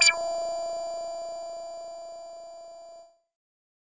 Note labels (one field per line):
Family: bass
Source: synthesizer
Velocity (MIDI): 50